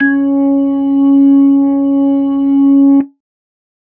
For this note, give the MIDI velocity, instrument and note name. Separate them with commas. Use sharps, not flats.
25, electronic organ, C#4